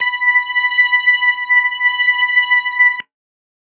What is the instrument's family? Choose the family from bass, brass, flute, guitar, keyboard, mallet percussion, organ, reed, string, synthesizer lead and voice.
organ